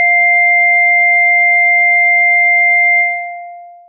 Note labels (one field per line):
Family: synthesizer lead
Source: synthesizer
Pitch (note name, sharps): F5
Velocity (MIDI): 50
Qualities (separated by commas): long release